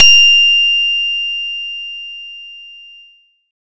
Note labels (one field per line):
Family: guitar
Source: acoustic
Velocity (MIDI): 100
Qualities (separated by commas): bright